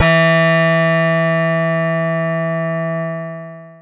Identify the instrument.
electronic keyboard